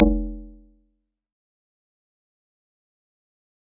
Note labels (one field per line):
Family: mallet percussion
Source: acoustic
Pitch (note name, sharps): F1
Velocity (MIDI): 75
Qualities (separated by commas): fast decay, percussive